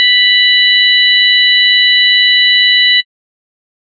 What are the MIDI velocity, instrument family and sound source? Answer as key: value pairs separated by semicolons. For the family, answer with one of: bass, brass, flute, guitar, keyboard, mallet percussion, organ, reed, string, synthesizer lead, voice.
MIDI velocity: 127; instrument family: organ; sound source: electronic